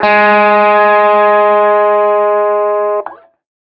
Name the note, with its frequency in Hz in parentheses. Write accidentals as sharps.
G#3 (207.7 Hz)